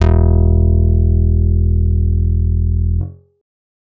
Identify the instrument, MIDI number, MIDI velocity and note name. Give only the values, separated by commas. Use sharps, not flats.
electronic guitar, 28, 50, E1